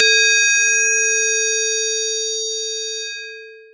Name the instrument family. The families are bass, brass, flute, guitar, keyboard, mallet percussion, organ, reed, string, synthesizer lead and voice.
mallet percussion